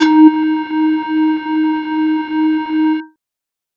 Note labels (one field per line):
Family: flute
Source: synthesizer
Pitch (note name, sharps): D#4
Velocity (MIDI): 75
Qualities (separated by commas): distorted